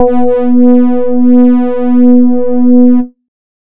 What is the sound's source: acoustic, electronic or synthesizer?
synthesizer